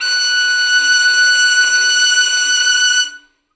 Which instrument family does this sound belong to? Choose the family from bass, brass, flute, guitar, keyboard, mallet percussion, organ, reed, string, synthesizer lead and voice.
string